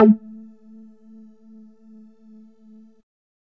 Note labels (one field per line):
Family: bass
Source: synthesizer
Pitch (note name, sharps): A3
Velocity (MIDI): 50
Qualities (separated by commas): percussive